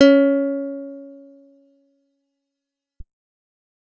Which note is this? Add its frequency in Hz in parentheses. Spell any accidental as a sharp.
C#4 (277.2 Hz)